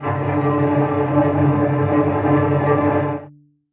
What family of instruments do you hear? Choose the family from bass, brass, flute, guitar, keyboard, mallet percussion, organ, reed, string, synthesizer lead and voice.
string